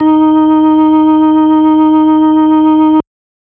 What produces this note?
electronic organ